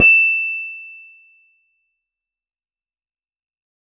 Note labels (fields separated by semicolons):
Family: keyboard; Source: electronic; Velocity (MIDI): 100; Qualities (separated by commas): fast decay